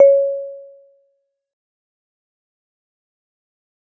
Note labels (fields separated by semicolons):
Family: mallet percussion; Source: acoustic; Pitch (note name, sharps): C#5; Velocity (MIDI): 25; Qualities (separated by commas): fast decay, percussive